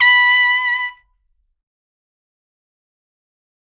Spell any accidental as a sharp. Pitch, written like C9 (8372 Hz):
B5 (987.8 Hz)